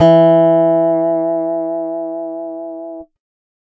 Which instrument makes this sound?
acoustic guitar